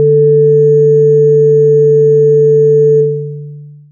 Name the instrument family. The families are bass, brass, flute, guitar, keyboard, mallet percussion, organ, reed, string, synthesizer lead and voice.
synthesizer lead